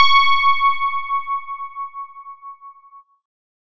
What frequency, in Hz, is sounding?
1109 Hz